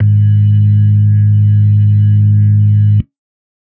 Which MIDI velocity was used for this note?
25